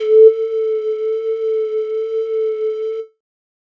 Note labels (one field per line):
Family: flute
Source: synthesizer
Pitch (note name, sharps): A4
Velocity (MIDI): 25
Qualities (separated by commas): distorted